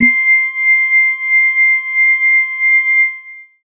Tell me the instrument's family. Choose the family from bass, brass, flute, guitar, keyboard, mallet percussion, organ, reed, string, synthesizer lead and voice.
organ